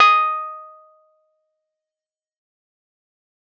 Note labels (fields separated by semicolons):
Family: keyboard; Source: electronic; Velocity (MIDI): 127; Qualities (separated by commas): fast decay, percussive